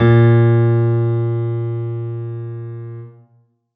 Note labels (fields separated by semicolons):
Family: keyboard; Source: acoustic; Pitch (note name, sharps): A#2; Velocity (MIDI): 100; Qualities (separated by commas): reverb